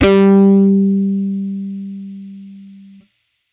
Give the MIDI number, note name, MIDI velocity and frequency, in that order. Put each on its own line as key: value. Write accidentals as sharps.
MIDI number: 55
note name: G3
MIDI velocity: 75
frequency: 196 Hz